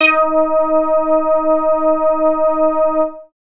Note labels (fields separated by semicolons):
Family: bass; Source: synthesizer; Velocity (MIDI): 25; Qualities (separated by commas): distorted